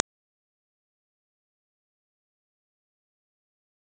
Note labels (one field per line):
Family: guitar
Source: electronic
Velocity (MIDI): 100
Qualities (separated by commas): fast decay, percussive